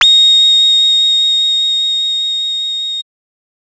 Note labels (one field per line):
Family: bass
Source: synthesizer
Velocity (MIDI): 50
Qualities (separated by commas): bright, distorted